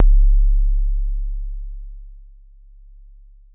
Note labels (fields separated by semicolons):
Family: keyboard; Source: electronic; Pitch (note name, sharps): C#1; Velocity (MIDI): 50; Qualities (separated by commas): dark, long release